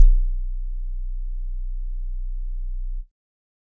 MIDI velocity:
25